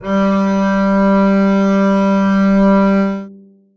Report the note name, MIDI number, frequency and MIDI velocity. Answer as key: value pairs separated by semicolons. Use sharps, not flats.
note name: G3; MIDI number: 55; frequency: 196 Hz; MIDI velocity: 127